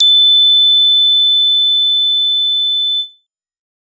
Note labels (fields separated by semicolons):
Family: bass; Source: synthesizer; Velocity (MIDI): 25; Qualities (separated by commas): bright, distorted